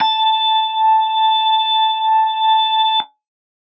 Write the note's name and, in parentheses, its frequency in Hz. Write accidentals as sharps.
A5 (880 Hz)